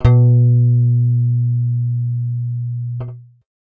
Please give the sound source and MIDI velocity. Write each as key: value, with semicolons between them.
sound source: synthesizer; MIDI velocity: 25